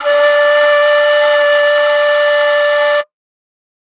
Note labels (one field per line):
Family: flute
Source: acoustic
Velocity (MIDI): 127